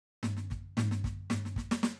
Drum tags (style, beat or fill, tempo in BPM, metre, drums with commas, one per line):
country
fill
114 BPM
4/4
snare, floor tom, kick